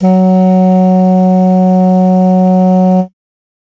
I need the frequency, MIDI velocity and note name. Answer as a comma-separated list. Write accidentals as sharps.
185 Hz, 100, F#3